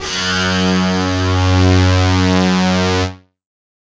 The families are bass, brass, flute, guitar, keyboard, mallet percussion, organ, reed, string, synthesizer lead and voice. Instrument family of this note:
guitar